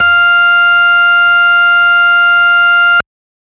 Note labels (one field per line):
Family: organ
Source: electronic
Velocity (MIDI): 100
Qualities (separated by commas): bright